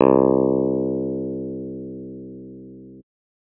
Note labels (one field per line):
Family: guitar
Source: electronic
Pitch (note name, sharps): C2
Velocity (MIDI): 75